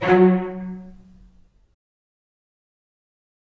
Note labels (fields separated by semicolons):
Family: string; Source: acoustic; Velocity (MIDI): 50; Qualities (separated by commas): fast decay, reverb